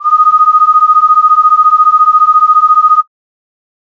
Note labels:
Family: flute; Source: synthesizer; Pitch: D#6; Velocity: 75

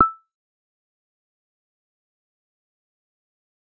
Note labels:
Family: bass; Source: synthesizer; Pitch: E6; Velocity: 25; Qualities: fast decay, percussive

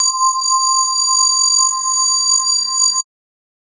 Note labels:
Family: mallet percussion; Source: electronic; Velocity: 75; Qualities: multiphonic, non-linear envelope

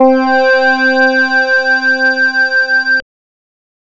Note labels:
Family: bass; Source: synthesizer; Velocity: 100; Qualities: distorted, multiphonic

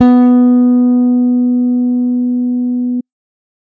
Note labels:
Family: bass; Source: electronic; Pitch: B3; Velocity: 100

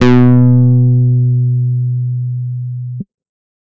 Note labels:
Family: guitar; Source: electronic; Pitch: B2; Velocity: 25; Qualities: distorted

